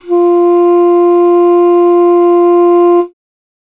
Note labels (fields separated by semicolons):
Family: reed; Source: acoustic; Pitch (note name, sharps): F4; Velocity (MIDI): 25